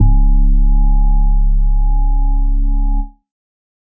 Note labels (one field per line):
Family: organ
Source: electronic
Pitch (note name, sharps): C#1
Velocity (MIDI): 50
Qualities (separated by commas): dark